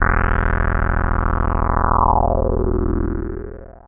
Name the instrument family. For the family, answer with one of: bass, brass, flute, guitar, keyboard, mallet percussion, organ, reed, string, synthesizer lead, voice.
synthesizer lead